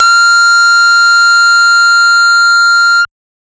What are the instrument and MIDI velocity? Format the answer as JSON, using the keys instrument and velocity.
{"instrument": "synthesizer bass", "velocity": 100}